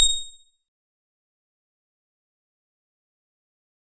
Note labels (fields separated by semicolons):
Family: guitar; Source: acoustic; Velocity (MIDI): 25; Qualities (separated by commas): bright, distorted, fast decay, percussive